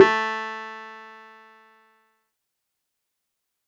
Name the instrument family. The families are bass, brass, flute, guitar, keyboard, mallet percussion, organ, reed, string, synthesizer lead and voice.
keyboard